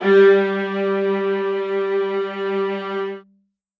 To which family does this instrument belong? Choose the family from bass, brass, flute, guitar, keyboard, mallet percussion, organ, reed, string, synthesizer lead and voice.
string